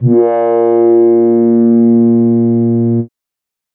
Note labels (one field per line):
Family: keyboard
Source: synthesizer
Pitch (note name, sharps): A#2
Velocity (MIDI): 25